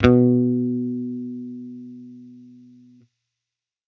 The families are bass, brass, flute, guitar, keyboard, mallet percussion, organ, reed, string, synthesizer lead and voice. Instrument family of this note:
bass